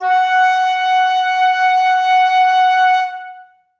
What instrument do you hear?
acoustic flute